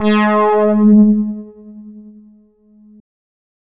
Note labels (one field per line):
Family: bass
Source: synthesizer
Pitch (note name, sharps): G#3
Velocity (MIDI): 127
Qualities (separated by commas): bright, distorted